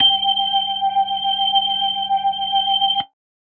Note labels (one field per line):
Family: organ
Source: electronic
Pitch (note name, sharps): G5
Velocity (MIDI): 75